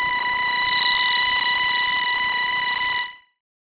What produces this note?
synthesizer bass